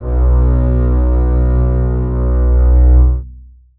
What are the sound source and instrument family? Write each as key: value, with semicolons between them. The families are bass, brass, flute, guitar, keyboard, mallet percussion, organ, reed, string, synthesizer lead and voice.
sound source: acoustic; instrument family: string